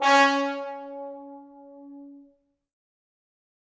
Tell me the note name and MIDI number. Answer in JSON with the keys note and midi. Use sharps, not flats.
{"note": "C#4", "midi": 61}